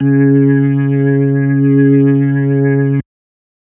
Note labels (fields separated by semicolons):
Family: organ; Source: electronic; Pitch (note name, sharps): C#3; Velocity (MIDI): 100; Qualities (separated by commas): distorted